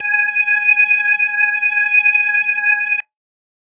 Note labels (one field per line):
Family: organ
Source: electronic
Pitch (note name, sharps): G#5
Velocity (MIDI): 127